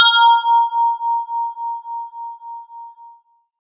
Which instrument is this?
synthesizer guitar